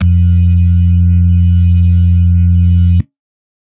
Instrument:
electronic organ